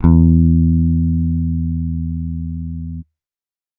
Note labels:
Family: bass; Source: electronic; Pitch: E2; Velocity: 75

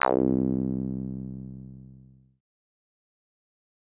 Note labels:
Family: synthesizer lead; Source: synthesizer; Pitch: C2; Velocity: 127; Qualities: distorted, fast decay

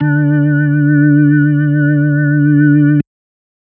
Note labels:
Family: organ; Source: electronic; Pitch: D3; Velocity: 100

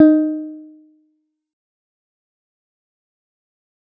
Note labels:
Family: guitar; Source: synthesizer; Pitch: D#4; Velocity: 25; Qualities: fast decay, percussive

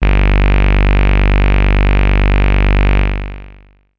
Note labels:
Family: bass; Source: synthesizer; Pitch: G1; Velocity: 75; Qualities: bright, distorted, long release

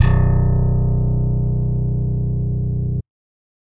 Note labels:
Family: bass; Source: electronic; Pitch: B0; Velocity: 75; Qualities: bright

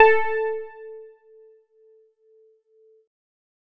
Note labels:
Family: keyboard; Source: electronic; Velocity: 127

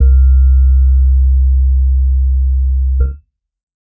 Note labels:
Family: keyboard; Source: electronic; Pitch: C2; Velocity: 25; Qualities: dark

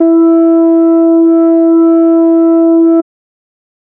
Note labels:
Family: organ; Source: electronic; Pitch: E4; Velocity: 50

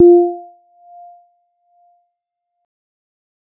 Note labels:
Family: mallet percussion; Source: electronic; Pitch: F4; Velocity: 25; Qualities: percussive

